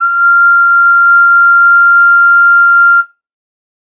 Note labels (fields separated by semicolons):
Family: flute; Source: acoustic; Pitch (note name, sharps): F6; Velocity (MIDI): 100; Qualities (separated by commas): bright